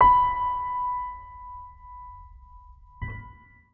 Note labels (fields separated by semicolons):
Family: organ; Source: electronic; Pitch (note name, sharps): B5; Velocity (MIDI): 50; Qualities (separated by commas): reverb